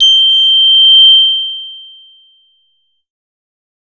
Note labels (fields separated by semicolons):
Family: bass; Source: synthesizer; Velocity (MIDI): 50; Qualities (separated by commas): distorted